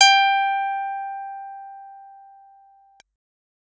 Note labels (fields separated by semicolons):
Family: keyboard; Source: electronic; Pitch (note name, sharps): G5; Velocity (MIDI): 127